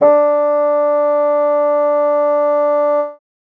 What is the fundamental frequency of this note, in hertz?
293.7 Hz